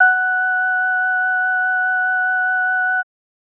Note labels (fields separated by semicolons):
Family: organ; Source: electronic; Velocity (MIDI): 50; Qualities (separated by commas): multiphonic